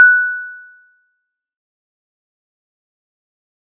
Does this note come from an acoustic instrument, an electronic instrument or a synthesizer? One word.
acoustic